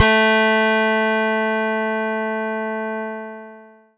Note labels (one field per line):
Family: keyboard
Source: electronic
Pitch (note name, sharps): A3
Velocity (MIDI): 50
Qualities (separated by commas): bright, long release